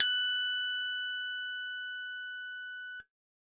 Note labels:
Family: keyboard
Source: electronic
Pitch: F#6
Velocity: 75

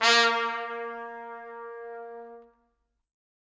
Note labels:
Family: brass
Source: acoustic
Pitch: A#3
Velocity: 127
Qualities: bright, reverb

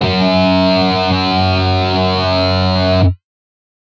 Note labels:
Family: guitar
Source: synthesizer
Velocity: 50

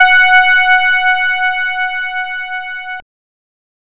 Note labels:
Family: bass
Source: synthesizer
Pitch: F#5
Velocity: 25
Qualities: bright, distorted, multiphonic

